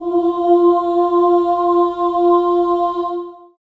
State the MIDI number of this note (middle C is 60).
65